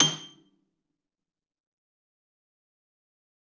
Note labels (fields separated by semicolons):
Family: string; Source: acoustic; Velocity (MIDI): 50; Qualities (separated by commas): fast decay, percussive, reverb